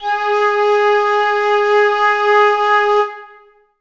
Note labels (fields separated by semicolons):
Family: flute; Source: acoustic; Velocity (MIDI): 127; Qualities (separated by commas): reverb